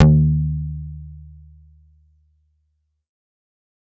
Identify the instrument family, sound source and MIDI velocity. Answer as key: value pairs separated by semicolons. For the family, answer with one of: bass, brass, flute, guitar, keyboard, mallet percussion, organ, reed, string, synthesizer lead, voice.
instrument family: bass; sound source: synthesizer; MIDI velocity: 127